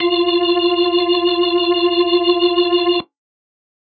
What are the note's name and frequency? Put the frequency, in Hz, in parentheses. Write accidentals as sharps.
F4 (349.2 Hz)